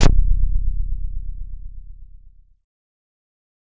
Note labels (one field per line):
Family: bass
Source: synthesizer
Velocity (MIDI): 127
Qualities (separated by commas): distorted